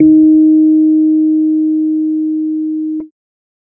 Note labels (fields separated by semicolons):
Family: keyboard; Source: electronic; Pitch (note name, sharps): D#4; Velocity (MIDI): 25